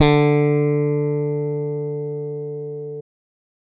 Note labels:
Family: bass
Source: electronic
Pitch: D3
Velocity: 50

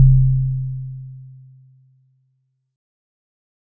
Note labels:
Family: mallet percussion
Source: acoustic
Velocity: 25

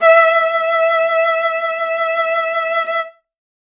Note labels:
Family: string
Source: acoustic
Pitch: E5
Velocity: 127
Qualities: bright, reverb

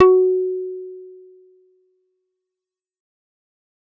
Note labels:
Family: bass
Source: synthesizer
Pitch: F#4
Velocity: 50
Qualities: fast decay

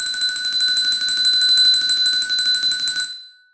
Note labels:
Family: mallet percussion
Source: acoustic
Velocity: 127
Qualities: reverb

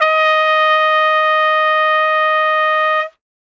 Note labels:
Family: brass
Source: acoustic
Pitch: D#5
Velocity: 50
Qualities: bright

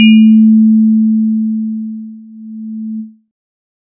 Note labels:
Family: synthesizer lead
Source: synthesizer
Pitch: A3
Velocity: 100

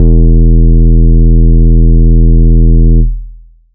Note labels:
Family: bass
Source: synthesizer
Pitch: E1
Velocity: 25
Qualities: long release

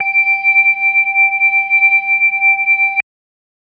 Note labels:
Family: organ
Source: electronic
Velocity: 127

